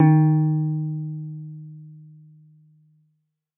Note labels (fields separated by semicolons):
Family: guitar; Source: synthesizer; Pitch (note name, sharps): D#3; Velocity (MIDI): 100; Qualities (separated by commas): dark